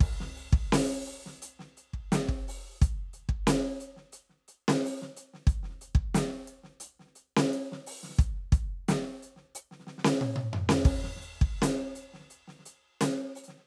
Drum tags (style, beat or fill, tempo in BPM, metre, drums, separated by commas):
rock, beat, 88 BPM, 4/4, crash, closed hi-hat, open hi-hat, hi-hat pedal, snare, high tom, mid tom, kick